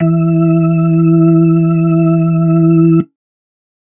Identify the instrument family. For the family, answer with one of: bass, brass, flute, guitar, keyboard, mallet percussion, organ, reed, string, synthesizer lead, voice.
organ